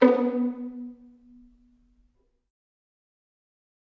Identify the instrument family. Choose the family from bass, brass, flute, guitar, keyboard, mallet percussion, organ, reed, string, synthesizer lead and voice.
string